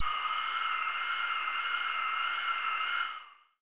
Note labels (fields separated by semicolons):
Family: voice; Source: synthesizer; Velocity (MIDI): 100; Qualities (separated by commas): bright, long release